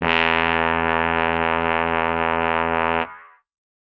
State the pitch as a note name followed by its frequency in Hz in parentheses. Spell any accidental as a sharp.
E2 (82.41 Hz)